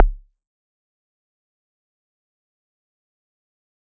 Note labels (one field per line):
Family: mallet percussion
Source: acoustic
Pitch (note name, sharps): C#1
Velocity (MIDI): 127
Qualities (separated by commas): fast decay, percussive